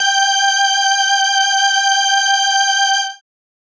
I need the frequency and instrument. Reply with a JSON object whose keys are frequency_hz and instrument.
{"frequency_hz": 784, "instrument": "synthesizer keyboard"}